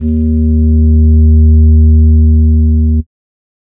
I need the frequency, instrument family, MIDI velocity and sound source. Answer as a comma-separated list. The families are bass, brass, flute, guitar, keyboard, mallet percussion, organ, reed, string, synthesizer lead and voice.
77.78 Hz, flute, 75, synthesizer